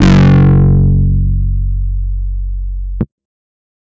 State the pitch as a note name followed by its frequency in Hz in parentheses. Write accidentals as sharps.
F#1 (46.25 Hz)